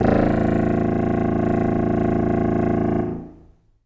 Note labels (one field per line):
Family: reed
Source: acoustic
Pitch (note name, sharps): A0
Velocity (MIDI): 50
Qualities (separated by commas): reverb